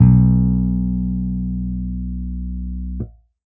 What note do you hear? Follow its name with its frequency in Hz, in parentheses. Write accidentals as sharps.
B1 (61.74 Hz)